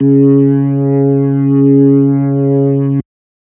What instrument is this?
electronic organ